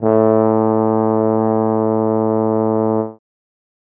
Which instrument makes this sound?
acoustic brass instrument